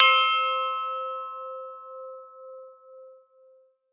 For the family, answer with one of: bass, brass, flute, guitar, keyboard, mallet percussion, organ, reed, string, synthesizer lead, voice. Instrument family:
mallet percussion